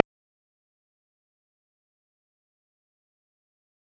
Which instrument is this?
electronic guitar